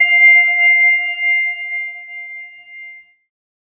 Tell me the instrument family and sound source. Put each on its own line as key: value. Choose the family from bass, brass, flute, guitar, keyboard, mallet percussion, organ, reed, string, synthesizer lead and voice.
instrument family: keyboard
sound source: synthesizer